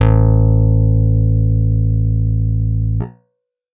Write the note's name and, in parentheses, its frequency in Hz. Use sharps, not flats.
A1 (55 Hz)